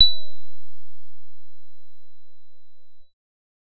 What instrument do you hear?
synthesizer bass